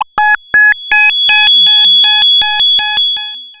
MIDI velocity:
100